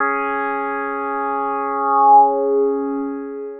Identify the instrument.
synthesizer lead